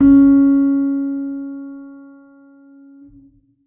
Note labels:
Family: keyboard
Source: acoustic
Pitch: C#4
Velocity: 75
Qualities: reverb

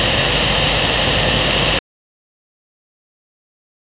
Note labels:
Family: guitar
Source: electronic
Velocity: 25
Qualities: fast decay

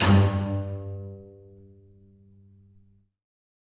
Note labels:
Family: string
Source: acoustic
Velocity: 127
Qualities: bright, reverb

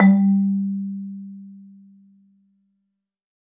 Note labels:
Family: mallet percussion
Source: acoustic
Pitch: G3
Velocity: 25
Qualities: dark, reverb

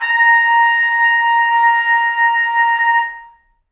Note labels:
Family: brass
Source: acoustic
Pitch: A#5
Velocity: 50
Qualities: reverb

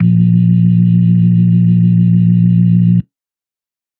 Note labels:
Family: organ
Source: electronic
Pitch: A#1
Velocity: 50

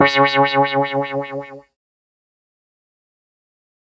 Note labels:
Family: keyboard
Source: synthesizer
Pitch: C#3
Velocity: 75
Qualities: distorted, fast decay

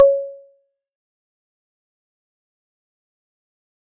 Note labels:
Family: mallet percussion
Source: acoustic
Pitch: C#5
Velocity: 127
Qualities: fast decay, percussive

